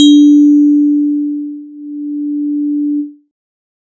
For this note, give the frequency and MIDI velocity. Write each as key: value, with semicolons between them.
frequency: 293.7 Hz; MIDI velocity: 100